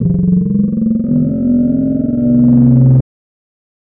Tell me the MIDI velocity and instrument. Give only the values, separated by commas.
50, synthesizer voice